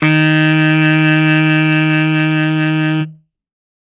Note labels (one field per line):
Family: reed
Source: acoustic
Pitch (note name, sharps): D#3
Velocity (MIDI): 75